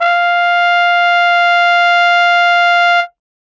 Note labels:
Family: brass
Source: acoustic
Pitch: F5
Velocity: 50

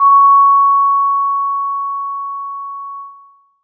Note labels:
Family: mallet percussion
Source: acoustic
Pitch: C#6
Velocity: 25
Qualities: reverb

